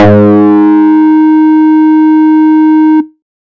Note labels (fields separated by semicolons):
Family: bass; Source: synthesizer; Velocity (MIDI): 75; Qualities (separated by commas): distorted